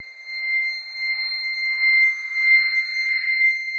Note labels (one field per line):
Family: keyboard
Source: electronic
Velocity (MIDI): 25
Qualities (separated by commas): long release